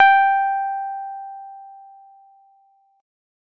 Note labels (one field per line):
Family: keyboard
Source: electronic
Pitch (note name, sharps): G5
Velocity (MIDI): 127